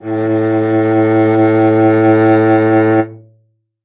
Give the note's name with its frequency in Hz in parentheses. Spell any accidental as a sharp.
A2 (110 Hz)